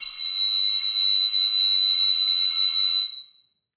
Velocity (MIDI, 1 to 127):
127